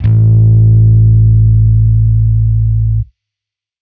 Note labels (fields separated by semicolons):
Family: bass; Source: electronic; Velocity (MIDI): 75; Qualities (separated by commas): distorted